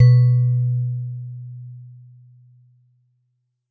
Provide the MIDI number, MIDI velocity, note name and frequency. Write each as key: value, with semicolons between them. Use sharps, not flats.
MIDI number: 47; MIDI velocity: 75; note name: B2; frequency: 123.5 Hz